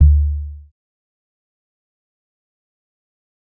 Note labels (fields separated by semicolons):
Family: bass; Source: synthesizer; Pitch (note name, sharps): D2; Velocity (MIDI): 75; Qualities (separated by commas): dark, fast decay, percussive